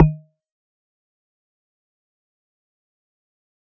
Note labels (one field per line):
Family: mallet percussion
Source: acoustic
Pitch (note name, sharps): D#3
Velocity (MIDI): 50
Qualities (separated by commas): fast decay, percussive